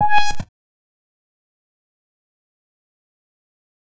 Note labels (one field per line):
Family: bass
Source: synthesizer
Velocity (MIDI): 25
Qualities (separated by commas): fast decay, percussive